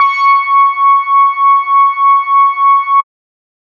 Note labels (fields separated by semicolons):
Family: bass; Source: synthesizer; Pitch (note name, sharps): C#6; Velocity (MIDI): 100